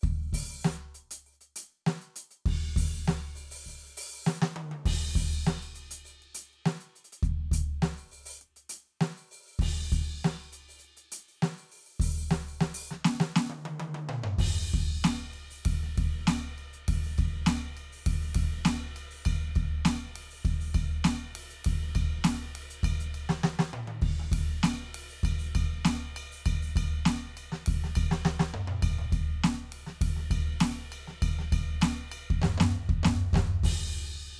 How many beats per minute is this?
100 BPM